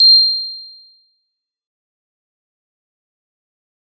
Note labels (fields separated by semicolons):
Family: mallet percussion; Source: acoustic; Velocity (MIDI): 127; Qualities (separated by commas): bright, fast decay, percussive